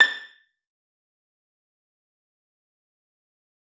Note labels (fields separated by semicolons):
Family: string; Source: acoustic; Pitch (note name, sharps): A6; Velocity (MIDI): 127; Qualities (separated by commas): fast decay, percussive, reverb